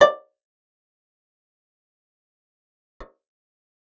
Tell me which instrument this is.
acoustic guitar